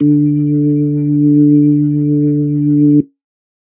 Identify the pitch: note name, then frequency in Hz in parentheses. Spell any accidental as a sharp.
D3 (146.8 Hz)